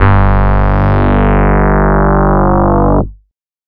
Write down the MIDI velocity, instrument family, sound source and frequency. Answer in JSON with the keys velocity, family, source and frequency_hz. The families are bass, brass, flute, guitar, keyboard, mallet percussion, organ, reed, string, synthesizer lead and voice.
{"velocity": 127, "family": "bass", "source": "synthesizer", "frequency_hz": 49}